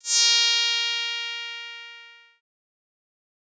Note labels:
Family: bass; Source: synthesizer; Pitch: A#4; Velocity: 25; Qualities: bright, distorted, fast decay

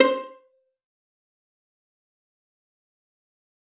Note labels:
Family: string; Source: acoustic; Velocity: 50; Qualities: fast decay, percussive, reverb

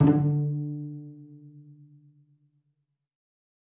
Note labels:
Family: string; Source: acoustic; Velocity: 100; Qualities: dark, reverb

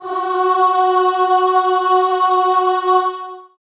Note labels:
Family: voice; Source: acoustic; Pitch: F#4; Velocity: 75; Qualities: long release, reverb

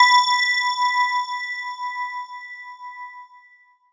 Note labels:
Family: mallet percussion; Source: electronic; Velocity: 75

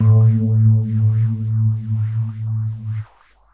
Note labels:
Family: keyboard; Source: electronic; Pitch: A2; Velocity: 25; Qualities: dark, non-linear envelope

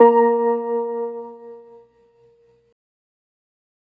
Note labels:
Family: organ; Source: electronic; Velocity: 25

